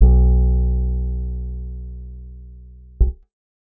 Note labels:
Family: guitar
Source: acoustic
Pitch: B1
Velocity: 25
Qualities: dark

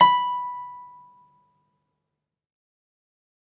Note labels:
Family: guitar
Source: acoustic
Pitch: B5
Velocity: 100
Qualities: fast decay, reverb

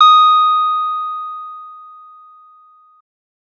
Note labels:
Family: bass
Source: synthesizer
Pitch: D#6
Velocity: 127

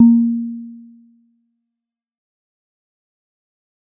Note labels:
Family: mallet percussion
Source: acoustic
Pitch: A#3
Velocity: 75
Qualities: dark, fast decay

